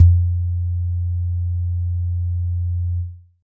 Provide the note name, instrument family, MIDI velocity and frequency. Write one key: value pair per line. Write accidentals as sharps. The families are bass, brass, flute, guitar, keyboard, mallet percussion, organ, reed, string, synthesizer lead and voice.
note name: F2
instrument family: keyboard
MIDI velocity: 75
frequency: 87.31 Hz